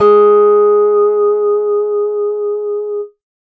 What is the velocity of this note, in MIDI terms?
50